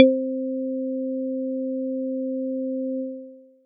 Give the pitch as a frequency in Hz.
261.6 Hz